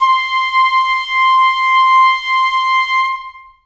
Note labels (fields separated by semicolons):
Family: flute; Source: acoustic; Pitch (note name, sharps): C6; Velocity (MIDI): 127; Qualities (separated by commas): long release, reverb